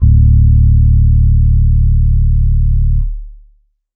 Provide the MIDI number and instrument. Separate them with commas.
26, electronic keyboard